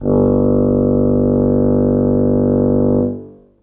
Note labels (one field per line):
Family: reed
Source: acoustic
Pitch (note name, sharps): G1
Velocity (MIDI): 25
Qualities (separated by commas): reverb